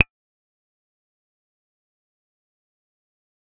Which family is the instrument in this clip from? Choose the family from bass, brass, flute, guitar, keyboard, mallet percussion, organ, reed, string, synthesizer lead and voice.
bass